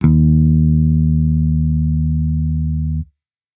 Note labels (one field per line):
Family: bass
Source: electronic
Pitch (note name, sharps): D#2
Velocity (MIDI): 127